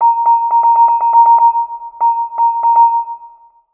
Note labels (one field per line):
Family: mallet percussion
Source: synthesizer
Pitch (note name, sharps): A#5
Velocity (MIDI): 25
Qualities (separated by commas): long release, multiphonic, percussive, tempo-synced